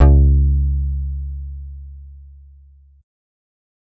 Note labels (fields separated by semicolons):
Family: bass; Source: synthesizer; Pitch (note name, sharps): C#2; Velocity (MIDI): 25